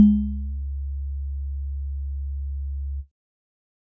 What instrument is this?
electronic keyboard